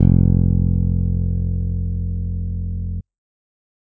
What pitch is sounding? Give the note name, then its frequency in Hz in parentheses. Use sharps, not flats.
F1 (43.65 Hz)